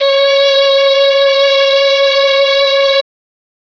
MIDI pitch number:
73